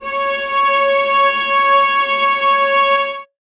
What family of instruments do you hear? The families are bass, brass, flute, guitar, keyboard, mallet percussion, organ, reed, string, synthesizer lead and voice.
string